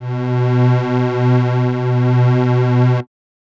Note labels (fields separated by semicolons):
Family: reed; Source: acoustic; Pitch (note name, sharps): B2; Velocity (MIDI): 50